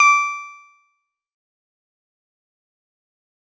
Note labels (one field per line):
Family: guitar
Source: synthesizer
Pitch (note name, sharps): D6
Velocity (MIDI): 100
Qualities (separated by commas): fast decay, percussive